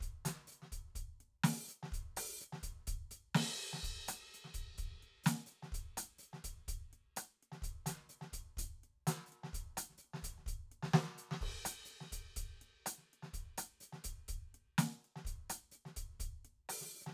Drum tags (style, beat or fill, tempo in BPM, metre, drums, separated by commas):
Middle Eastern, beat, 126 BPM, 4/4, crash, closed hi-hat, open hi-hat, hi-hat pedal, snare, cross-stick, kick